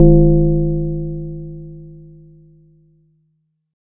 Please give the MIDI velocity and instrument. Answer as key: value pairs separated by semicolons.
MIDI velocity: 127; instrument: acoustic mallet percussion instrument